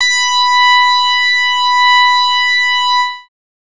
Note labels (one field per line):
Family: bass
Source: synthesizer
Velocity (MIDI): 127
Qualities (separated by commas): bright, distorted